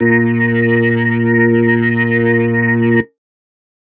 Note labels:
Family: keyboard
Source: electronic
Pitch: A#2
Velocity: 25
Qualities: distorted

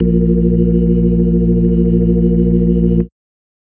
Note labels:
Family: organ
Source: electronic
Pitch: A#1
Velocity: 127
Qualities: dark

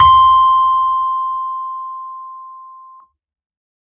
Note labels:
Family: keyboard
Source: electronic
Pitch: C6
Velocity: 127

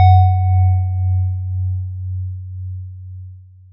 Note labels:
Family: mallet percussion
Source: acoustic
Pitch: F#2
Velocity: 25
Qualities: long release

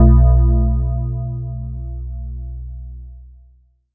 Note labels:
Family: mallet percussion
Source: electronic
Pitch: B1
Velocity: 75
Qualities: long release

